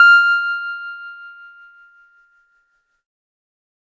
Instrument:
electronic keyboard